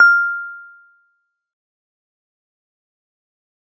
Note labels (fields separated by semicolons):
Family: mallet percussion; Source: acoustic; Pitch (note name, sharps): F6; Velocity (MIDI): 75; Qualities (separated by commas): fast decay, percussive